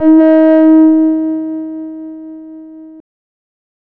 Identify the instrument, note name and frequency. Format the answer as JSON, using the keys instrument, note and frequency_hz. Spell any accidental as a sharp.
{"instrument": "synthesizer bass", "note": "D#4", "frequency_hz": 311.1}